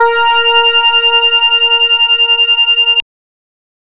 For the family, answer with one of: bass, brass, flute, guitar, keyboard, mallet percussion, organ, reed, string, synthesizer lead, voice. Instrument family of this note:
bass